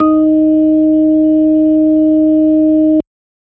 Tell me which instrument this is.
electronic organ